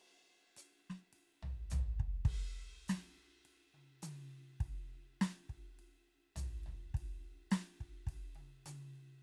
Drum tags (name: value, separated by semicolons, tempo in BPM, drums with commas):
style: Motown; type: beat; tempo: 104 BPM; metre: 4/4; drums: crash, ride, hi-hat pedal, snare, high tom, floor tom, kick